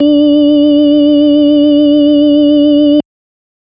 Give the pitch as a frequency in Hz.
293.7 Hz